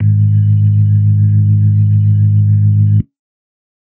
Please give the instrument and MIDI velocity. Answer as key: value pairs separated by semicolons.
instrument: electronic organ; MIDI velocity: 25